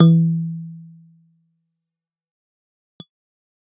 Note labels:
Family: keyboard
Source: electronic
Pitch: E3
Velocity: 50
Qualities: fast decay

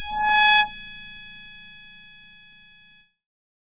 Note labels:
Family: keyboard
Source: synthesizer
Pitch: G#5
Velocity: 25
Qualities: bright, distorted

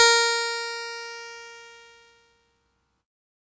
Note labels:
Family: keyboard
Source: electronic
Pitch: A#4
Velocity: 25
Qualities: bright, distorted

